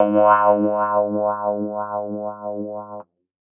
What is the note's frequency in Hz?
103.8 Hz